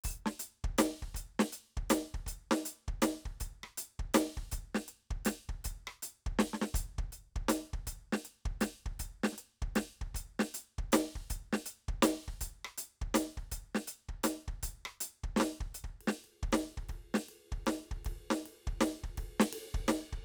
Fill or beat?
beat